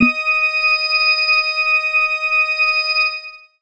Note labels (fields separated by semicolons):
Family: organ; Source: electronic; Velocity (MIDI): 127; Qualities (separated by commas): reverb